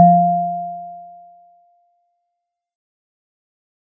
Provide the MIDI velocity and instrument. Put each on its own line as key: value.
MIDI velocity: 50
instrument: acoustic mallet percussion instrument